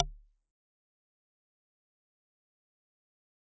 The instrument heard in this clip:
acoustic mallet percussion instrument